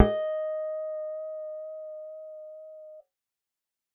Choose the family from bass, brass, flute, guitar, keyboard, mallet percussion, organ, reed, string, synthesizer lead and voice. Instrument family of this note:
bass